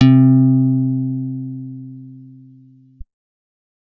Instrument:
acoustic guitar